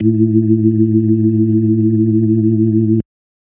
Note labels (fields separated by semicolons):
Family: organ; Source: electronic; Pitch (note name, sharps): A2; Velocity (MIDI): 127